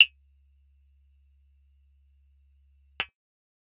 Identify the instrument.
synthesizer bass